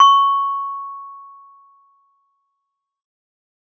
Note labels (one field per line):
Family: mallet percussion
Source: acoustic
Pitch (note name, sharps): C#6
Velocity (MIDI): 75